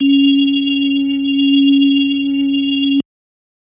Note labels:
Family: organ; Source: electronic; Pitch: C#4; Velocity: 100

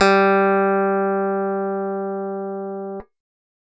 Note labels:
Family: keyboard; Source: electronic; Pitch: G3; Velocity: 25

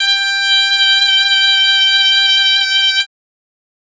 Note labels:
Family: reed; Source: acoustic; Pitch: G5; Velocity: 25; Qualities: bright, reverb

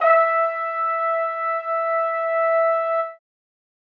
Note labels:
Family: brass; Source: acoustic; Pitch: E5; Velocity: 25; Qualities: reverb

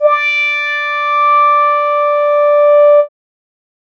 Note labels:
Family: keyboard; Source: synthesizer; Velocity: 127

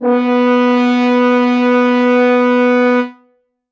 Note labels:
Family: brass; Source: acoustic; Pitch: B3; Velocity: 127; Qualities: reverb

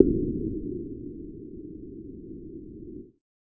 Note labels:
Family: bass; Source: synthesizer; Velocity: 25

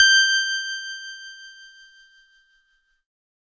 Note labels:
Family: keyboard; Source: electronic; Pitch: G6; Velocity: 127; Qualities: bright, distorted

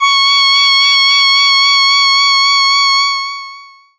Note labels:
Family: voice; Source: synthesizer; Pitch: C#6; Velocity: 75; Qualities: bright, distorted, long release

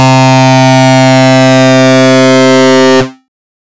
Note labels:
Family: bass; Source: synthesizer; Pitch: C3; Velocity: 75; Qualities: bright, distorted

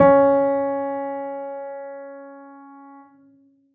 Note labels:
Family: keyboard; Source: acoustic; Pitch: C#4; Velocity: 75; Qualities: reverb

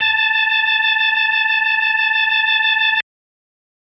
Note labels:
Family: organ; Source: electronic; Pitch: A5; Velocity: 100

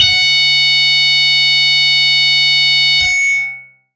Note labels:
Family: guitar; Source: electronic; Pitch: F#5; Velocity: 50; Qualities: bright, distorted, long release

